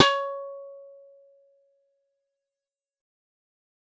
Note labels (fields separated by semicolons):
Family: guitar; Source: synthesizer; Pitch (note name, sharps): C#5; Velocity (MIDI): 75; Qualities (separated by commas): fast decay